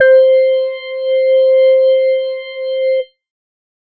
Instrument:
electronic organ